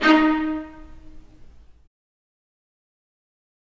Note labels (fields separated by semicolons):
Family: string; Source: acoustic; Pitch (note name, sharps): D#4; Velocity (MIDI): 50; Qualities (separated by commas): fast decay, reverb